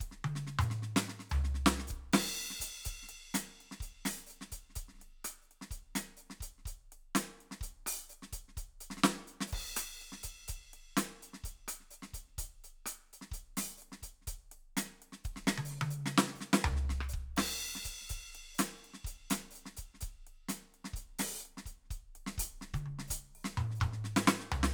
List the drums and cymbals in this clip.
crash, closed hi-hat, open hi-hat, hi-hat pedal, snare, cross-stick, high tom, mid tom, floor tom and kick